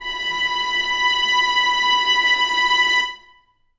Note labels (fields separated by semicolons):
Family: string; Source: acoustic; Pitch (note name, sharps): B5; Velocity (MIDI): 50; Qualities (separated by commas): reverb